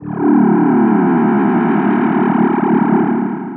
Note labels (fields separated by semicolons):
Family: voice; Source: synthesizer; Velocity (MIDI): 127; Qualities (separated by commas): bright, distorted, long release